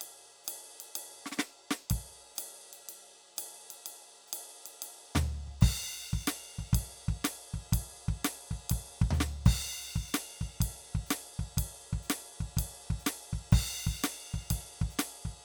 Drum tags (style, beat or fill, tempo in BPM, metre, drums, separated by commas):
swing, beat, 124 BPM, 4/4, crash, ride, hi-hat pedal, snare, cross-stick, floor tom, kick